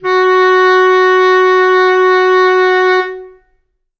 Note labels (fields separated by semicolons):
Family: reed; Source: acoustic; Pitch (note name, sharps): F#4; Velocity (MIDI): 100; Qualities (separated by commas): reverb